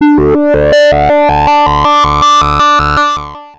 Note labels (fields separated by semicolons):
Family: bass; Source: synthesizer; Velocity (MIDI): 127; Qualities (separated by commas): distorted, long release, multiphonic, tempo-synced